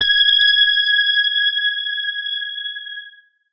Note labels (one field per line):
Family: guitar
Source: electronic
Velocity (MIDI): 50